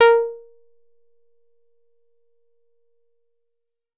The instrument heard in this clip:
synthesizer guitar